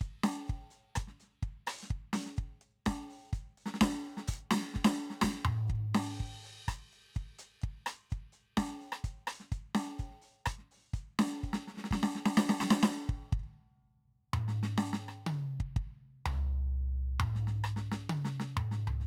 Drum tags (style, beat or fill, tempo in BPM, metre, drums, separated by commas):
reggae, beat, 126 BPM, 4/4, crash, closed hi-hat, open hi-hat, hi-hat pedal, snare, cross-stick, high tom, mid tom, floor tom, kick